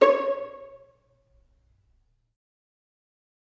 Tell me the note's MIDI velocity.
75